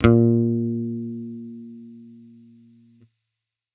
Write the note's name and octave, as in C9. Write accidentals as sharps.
A#2